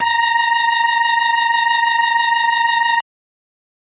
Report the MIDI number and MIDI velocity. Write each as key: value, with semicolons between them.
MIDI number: 82; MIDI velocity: 75